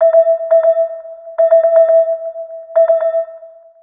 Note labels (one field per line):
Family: mallet percussion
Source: synthesizer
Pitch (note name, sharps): E5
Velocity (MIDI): 100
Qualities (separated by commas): dark, long release, multiphonic, percussive, tempo-synced